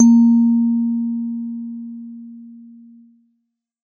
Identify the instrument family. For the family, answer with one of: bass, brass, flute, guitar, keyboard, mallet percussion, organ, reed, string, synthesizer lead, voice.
mallet percussion